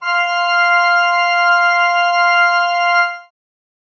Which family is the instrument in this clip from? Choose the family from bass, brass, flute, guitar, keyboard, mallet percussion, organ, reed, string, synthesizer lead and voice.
organ